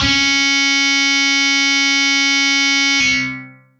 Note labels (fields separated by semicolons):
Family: guitar; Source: electronic; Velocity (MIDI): 50; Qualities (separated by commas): bright, distorted, long release